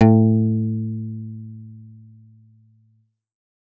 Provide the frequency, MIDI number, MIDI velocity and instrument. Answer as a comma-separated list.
110 Hz, 45, 100, electronic guitar